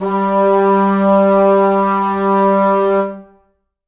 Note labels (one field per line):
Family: reed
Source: acoustic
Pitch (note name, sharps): G3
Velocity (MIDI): 100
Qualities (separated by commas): reverb